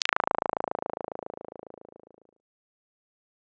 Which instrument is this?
synthesizer bass